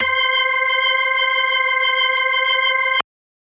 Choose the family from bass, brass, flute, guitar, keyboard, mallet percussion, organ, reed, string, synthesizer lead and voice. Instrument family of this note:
organ